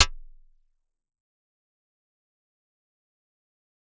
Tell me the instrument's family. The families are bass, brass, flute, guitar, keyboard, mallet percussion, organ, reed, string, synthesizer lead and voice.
mallet percussion